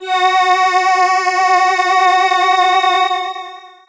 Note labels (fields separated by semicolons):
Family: voice; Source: synthesizer; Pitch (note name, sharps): F#4; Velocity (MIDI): 100; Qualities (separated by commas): bright, distorted, long release